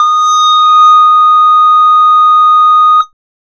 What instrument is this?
synthesizer bass